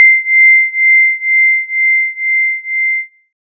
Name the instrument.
synthesizer lead